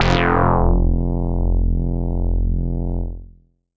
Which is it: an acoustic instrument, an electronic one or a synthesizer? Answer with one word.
synthesizer